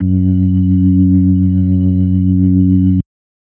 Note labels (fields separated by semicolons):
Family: organ; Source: electronic; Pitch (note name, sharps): F#2; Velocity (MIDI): 75; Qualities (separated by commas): dark